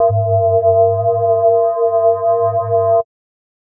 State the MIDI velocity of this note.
50